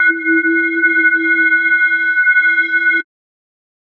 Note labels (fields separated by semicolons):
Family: mallet percussion; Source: electronic; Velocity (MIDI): 50; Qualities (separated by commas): multiphonic, non-linear envelope